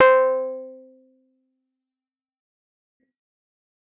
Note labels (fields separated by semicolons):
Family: keyboard; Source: electronic; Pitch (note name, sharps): C5; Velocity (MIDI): 100; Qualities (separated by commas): fast decay